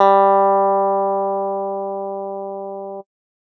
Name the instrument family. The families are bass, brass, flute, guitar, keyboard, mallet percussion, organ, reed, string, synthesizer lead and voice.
guitar